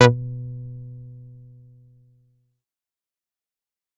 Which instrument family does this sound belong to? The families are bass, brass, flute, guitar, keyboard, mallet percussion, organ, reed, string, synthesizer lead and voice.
bass